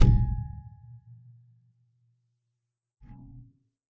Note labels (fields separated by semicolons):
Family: keyboard; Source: acoustic; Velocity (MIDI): 25; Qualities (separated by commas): percussive, reverb